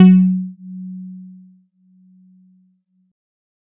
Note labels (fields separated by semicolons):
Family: keyboard; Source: electronic; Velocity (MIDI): 50